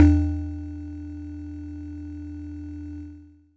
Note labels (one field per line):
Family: mallet percussion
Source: acoustic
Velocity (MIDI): 50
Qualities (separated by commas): distorted